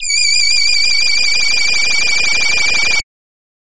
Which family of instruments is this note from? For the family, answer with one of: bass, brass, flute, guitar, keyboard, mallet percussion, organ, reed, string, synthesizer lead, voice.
voice